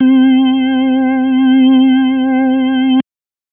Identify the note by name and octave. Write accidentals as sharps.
C4